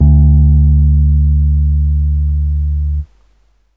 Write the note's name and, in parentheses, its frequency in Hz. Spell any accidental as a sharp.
D2 (73.42 Hz)